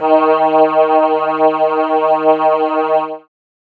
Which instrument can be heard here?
synthesizer keyboard